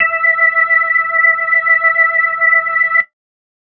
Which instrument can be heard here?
electronic organ